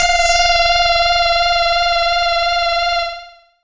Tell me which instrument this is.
synthesizer bass